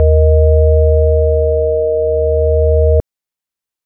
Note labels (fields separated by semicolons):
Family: organ; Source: electronic; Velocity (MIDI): 127